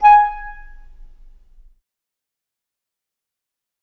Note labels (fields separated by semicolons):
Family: flute; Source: acoustic; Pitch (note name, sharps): G#5; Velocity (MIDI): 50; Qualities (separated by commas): fast decay, percussive, reverb